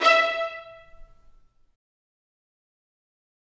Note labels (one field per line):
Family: string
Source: acoustic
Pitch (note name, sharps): E5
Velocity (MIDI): 100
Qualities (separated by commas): fast decay, reverb